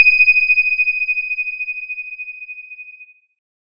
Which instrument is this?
electronic keyboard